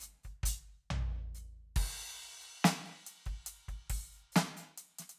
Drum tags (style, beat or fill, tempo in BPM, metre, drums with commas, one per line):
half-time rock
beat
140 BPM
4/4
crash, closed hi-hat, open hi-hat, hi-hat pedal, snare, floor tom, kick